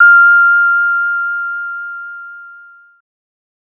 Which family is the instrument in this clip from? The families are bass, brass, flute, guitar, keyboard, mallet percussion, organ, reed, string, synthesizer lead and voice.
bass